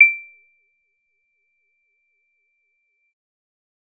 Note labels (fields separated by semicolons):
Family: bass; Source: synthesizer; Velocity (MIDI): 127; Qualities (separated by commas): percussive